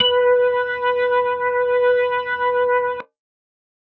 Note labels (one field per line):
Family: organ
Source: electronic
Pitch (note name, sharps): B4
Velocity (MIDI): 75